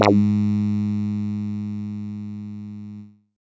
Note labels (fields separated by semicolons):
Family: bass; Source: synthesizer; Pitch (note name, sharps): G#2; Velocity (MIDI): 75; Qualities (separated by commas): distorted